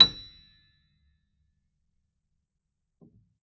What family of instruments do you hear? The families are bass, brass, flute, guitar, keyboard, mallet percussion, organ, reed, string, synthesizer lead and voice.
keyboard